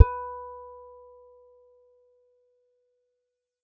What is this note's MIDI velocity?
100